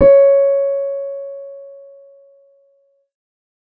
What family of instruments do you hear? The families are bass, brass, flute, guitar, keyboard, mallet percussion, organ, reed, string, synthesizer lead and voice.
keyboard